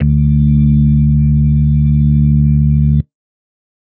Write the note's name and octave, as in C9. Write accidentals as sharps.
D2